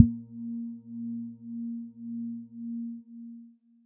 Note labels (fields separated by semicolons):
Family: mallet percussion; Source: electronic; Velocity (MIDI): 25